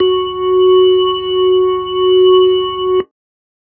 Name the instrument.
electronic keyboard